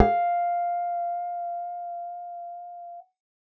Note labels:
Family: bass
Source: synthesizer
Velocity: 100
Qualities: reverb

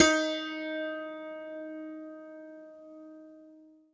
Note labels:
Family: guitar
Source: acoustic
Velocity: 100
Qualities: bright, reverb

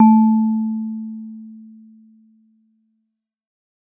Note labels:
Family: mallet percussion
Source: acoustic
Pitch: A3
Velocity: 127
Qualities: dark

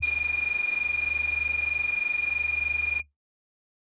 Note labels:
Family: voice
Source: synthesizer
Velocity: 127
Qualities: multiphonic

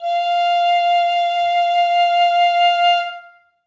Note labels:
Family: flute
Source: acoustic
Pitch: F5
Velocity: 127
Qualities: reverb

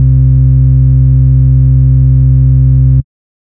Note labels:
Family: bass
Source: synthesizer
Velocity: 25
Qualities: dark, distorted

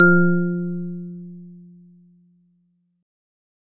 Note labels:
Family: organ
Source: electronic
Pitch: F3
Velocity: 100

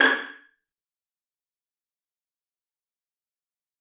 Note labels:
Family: string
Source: acoustic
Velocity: 75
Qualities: fast decay, percussive, reverb

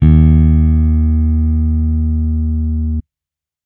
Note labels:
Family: bass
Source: electronic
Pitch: D#2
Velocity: 75

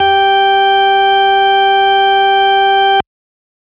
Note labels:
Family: organ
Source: electronic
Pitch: G4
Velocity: 25

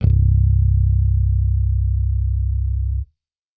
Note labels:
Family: bass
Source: electronic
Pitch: C1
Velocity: 100

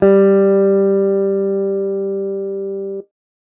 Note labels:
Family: guitar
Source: electronic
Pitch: G3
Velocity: 100

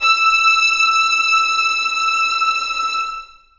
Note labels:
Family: string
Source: acoustic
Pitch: E6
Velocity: 75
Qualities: bright, reverb

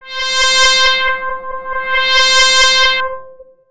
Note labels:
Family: bass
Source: synthesizer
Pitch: C5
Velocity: 75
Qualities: long release, tempo-synced

